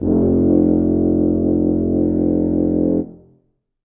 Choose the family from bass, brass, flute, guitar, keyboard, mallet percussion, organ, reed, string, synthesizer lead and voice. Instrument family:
brass